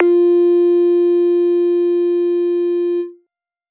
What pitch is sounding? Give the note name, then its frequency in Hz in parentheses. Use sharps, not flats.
F4 (349.2 Hz)